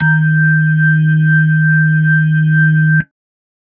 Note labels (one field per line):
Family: organ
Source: electronic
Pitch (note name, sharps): D#3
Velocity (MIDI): 127